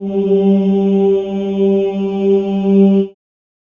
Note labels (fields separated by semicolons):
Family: voice; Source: acoustic; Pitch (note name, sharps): G3; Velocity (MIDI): 50; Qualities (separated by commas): dark, reverb